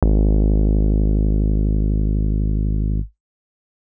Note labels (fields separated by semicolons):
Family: keyboard; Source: electronic; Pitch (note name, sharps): G#1; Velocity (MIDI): 100; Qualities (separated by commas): distorted